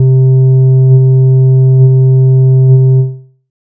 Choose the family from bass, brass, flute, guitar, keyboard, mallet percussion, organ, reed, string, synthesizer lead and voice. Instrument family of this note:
bass